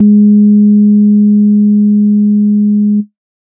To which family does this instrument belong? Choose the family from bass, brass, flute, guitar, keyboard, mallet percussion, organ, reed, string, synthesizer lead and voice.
organ